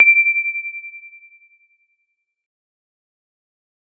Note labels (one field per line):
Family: keyboard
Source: electronic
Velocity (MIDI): 100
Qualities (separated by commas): fast decay